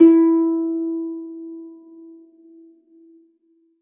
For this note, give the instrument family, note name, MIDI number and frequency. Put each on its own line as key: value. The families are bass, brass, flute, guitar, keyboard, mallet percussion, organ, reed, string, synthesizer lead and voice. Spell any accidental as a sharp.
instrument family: string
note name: E4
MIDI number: 64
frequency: 329.6 Hz